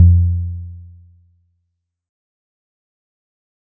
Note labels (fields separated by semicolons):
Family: guitar; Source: synthesizer; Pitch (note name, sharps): F2; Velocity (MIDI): 50; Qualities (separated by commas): dark, fast decay